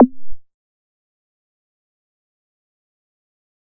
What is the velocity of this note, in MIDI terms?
25